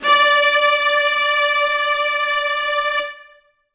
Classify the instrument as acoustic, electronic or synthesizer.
acoustic